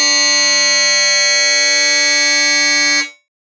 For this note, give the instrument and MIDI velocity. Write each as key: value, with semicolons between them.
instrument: synthesizer bass; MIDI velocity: 25